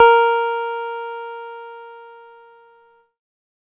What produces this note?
electronic keyboard